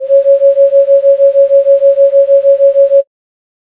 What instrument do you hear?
synthesizer flute